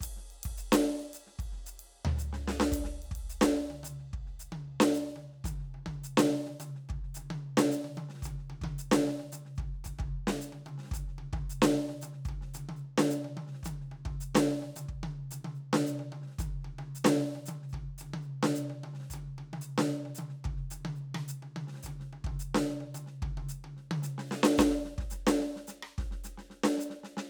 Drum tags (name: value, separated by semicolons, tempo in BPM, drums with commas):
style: prog rock; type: beat; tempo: 110 BPM; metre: 5/4; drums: ride, hi-hat pedal, snare, cross-stick, high tom, floor tom, kick